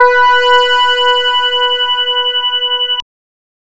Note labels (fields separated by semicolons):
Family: bass; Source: synthesizer; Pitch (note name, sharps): B4; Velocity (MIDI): 75; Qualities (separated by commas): distorted, multiphonic